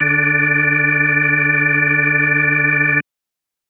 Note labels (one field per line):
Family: organ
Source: electronic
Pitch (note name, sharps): D3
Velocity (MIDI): 25